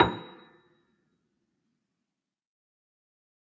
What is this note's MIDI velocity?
25